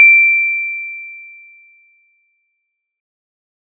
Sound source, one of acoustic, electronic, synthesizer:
electronic